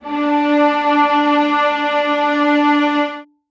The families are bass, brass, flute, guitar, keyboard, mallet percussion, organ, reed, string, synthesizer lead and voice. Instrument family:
string